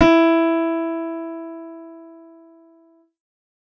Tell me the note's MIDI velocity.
127